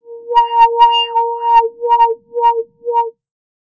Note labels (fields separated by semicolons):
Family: bass; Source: synthesizer; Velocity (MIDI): 25; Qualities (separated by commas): distorted, non-linear envelope